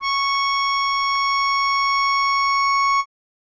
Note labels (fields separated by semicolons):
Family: reed; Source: acoustic; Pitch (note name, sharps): C#6; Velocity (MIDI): 127